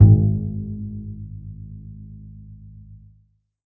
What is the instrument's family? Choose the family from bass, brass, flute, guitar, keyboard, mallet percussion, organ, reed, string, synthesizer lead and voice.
string